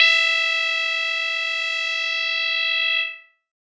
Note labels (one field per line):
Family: keyboard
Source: electronic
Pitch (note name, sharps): E5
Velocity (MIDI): 100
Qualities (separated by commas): bright, distorted, multiphonic